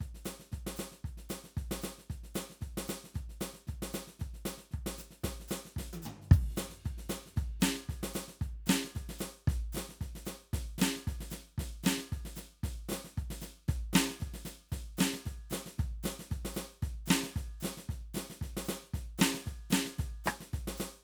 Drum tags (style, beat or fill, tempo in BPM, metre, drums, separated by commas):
country, beat, 114 BPM, 4/4, ride, hi-hat pedal, snare, cross-stick, high tom, floor tom, kick